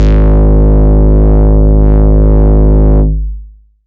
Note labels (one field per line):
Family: bass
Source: synthesizer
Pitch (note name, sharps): G#1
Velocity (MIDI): 127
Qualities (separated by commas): distorted, long release, tempo-synced